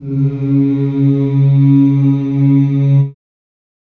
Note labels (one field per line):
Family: voice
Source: acoustic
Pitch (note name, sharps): C#3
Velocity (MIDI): 127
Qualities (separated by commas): dark, reverb